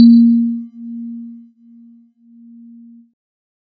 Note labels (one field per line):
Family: keyboard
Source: synthesizer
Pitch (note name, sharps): A#3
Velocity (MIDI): 75